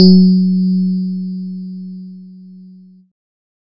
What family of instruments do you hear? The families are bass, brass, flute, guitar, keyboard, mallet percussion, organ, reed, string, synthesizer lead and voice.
keyboard